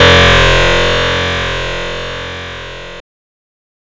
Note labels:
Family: guitar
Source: synthesizer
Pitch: F1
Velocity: 100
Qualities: bright, distorted

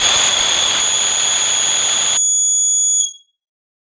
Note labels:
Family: guitar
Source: electronic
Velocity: 100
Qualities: bright, distorted

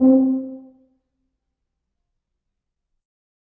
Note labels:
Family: brass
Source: acoustic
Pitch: C4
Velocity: 100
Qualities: dark, percussive, reverb

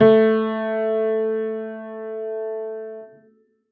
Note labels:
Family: keyboard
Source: acoustic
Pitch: A3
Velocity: 100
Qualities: reverb

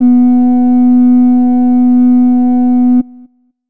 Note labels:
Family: flute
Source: acoustic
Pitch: B3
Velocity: 100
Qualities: dark

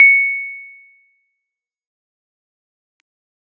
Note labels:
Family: keyboard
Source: electronic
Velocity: 25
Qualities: fast decay, percussive

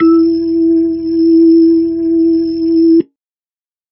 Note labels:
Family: organ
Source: electronic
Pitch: E4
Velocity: 25

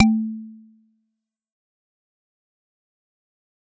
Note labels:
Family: mallet percussion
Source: acoustic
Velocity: 100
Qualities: fast decay, percussive

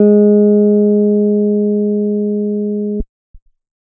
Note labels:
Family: keyboard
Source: electronic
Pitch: G#3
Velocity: 50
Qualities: dark

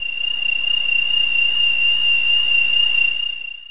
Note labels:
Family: voice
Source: synthesizer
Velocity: 100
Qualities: bright, distorted, long release

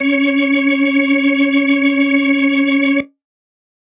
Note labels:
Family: organ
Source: electronic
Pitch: C#4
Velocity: 100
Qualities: reverb

